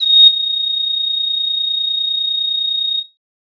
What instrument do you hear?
synthesizer flute